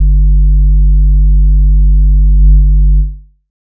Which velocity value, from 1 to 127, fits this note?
100